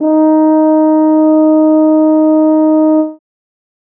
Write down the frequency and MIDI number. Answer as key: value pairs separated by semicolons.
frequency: 311.1 Hz; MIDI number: 63